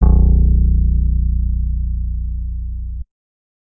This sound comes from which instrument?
acoustic guitar